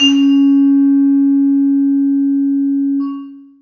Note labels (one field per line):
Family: mallet percussion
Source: acoustic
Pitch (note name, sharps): C#4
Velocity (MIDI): 127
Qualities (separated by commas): long release, reverb